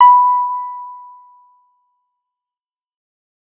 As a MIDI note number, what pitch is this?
83